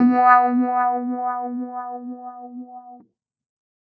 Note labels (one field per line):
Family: keyboard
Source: electronic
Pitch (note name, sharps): B3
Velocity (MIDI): 50